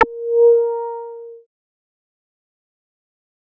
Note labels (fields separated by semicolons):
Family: bass; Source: synthesizer; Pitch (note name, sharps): A#4; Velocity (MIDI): 127; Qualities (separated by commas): distorted, fast decay